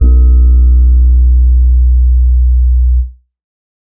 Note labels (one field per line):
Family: keyboard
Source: electronic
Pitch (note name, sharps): B1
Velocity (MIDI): 75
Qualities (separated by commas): dark